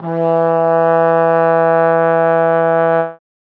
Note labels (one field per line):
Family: brass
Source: acoustic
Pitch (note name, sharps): E3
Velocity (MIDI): 75